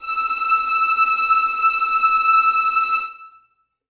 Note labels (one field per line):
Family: string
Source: acoustic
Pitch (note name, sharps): E6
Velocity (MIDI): 100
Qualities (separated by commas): bright, non-linear envelope, reverb